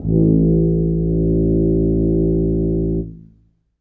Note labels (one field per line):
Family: brass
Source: acoustic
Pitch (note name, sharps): A1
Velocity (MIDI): 25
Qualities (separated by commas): dark, reverb